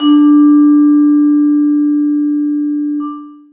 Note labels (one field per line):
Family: mallet percussion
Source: acoustic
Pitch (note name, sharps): D4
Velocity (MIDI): 100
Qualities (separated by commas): long release, reverb